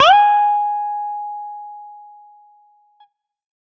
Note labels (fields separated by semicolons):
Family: guitar; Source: electronic; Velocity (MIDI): 127; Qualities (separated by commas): distorted